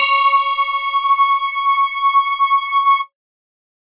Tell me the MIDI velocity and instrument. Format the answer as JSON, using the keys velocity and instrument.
{"velocity": 25, "instrument": "electronic mallet percussion instrument"}